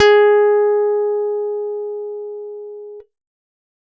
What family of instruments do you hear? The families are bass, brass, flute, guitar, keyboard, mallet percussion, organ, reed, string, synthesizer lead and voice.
guitar